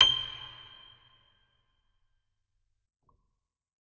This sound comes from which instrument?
electronic organ